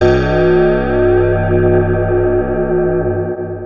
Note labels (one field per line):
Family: guitar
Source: electronic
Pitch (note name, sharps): C1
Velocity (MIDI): 100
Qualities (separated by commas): long release, multiphonic, non-linear envelope